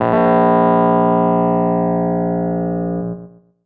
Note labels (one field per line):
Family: keyboard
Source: electronic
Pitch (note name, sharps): A#1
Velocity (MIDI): 127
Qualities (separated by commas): distorted, tempo-synced